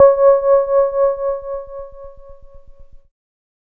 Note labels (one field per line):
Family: keyboard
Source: electronic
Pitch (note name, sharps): C#5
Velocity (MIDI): 75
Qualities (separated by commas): dark